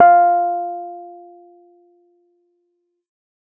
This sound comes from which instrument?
electronic keyboard